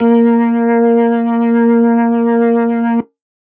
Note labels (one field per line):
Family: organ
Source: electronic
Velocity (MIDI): 127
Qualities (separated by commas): distorted